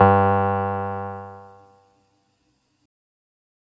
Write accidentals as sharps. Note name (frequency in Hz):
G2 (98 Hz)